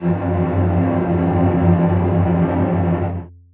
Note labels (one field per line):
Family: string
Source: acoustic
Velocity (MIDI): 50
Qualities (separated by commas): bright, non-linear envelope, reverb